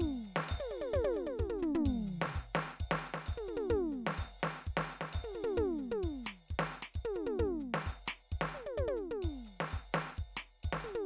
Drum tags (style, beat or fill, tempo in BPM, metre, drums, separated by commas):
Dominican merengue, beat, 130 BPM, 4/4, ride, ride bell, hi-hat pedal, snare, high tom, mid tom, floor tom, kick